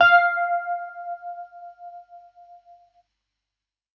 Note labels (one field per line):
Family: keyboard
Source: electronic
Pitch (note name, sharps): F5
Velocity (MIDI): 100